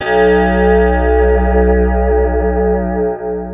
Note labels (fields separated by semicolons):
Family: guitar; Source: electronic; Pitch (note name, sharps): B1; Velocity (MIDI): 100; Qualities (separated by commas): long release, multiphonic, non-linear envelope